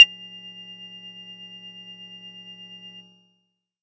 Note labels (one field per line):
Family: bass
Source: synthesizer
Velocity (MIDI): 25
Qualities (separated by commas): multiphonic, percussive